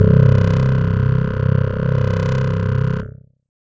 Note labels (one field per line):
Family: keyboard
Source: electronic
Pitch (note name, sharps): C1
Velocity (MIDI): 127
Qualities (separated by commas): bright, distorted, multiphonic